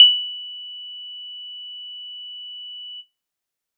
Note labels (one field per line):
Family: bass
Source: synthesizer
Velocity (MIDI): 100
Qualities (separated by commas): bright